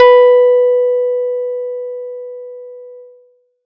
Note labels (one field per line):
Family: guitar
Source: acoustic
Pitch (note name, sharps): B4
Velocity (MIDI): 25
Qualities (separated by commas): dark